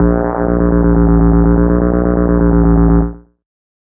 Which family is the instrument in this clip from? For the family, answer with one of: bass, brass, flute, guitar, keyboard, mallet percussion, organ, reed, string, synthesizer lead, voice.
bass